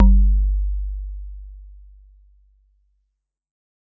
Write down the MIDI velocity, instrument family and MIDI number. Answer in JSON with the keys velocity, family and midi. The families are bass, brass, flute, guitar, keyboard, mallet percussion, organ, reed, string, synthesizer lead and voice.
{"velocity": 50, "family": "mallet percussion", "midi": 31}